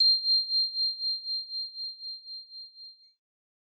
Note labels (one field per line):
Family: keyboard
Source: electronic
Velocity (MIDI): 127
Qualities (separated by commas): bright